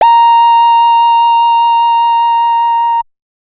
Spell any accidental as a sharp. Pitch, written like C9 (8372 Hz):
A#5 (932.3 Hz)